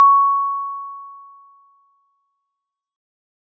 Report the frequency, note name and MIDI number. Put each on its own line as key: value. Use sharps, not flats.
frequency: 1109 Hz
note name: C#6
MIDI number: 85